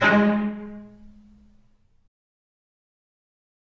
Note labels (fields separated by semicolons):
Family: string; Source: acoustic; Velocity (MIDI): 100; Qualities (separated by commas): fast decay, reverb